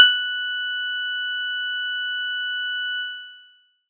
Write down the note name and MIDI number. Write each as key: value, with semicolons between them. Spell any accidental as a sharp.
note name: F#6; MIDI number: 90